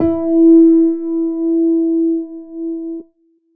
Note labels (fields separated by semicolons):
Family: keyboard; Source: electronic; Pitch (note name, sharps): E4; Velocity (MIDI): 25; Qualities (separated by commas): dark